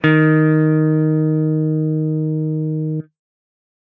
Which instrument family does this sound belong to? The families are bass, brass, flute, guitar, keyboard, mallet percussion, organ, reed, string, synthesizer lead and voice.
guitar